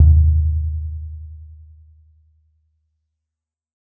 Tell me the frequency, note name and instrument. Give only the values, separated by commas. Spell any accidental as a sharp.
77.78 Hz, D#2, acoustic mallet percussion instrument